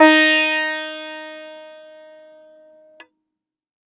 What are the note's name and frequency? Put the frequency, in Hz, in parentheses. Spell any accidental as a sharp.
D#4 (311.1 Hz)